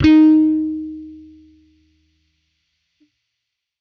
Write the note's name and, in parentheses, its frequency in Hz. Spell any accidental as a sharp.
D#4 (311.1 Hz)